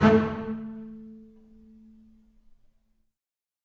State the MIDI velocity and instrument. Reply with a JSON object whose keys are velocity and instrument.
{"velocity": 127, "instrument": "acoustic string instrument"}